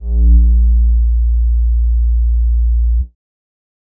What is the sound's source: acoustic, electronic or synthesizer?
synthesizer